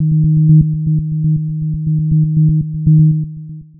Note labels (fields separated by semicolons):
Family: synthesizer lead; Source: synthesizer; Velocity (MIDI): 127; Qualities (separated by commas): dark, long release, tempo-synced